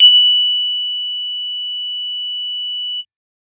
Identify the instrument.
synthesizer bass